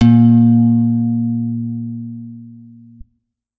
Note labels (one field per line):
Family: guitar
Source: electronic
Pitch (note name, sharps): A#2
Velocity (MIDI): 127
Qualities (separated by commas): reverb